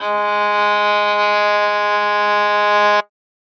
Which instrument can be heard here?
acoustic string instrument